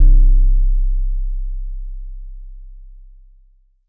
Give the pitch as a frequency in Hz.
32.7 Hz